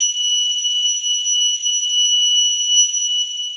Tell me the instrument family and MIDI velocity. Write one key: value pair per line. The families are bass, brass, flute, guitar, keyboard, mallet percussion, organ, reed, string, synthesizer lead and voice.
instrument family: guitar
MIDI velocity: 25